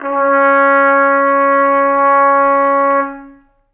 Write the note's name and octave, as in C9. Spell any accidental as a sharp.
C#4